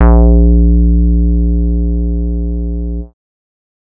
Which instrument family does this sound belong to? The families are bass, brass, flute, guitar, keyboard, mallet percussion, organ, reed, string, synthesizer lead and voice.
bass